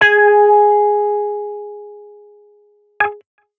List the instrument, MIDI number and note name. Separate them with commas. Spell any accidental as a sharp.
electronic guitar, 68, G#4